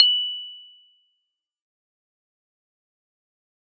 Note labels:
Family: keyboard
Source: electronic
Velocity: 127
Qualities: fast decay, percussive

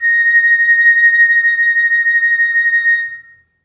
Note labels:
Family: flute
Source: acoustic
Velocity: 50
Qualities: reverb

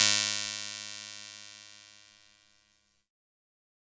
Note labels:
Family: keyboard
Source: electronic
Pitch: G#2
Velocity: 75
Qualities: bright, distorted

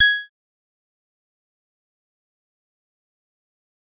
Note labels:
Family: bass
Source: synthesizer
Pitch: G#6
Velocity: 75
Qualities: fast decay, percussive

